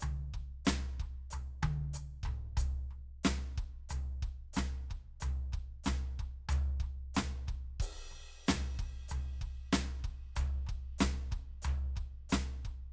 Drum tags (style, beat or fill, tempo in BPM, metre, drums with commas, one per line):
rock
beat
93 BPM
4/4
crash, hi-hat pedal, snare, high tom, mid tom, floor tom, kick